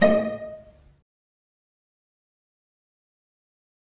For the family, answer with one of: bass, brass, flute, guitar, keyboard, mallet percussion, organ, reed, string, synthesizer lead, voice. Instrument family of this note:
string